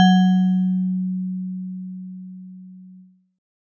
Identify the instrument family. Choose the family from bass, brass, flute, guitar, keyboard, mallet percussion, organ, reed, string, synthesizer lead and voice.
mallet percussion